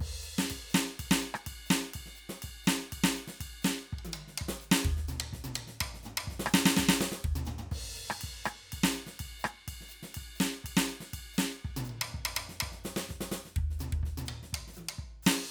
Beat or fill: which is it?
beat